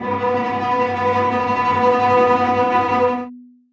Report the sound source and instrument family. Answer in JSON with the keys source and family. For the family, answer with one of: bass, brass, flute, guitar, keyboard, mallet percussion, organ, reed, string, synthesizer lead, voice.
{"source": "acoustic", "family": "string"}